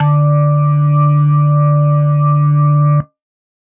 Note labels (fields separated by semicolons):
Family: organ; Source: electronic; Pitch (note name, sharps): D3; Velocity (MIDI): 75